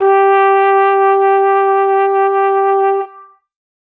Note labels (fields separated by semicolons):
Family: brass; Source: acoustic; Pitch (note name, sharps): G4; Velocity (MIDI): 75